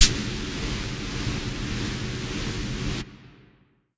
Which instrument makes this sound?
acoustic flute